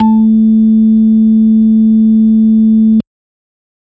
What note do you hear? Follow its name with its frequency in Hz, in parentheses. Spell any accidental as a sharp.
A3 (220 Hz)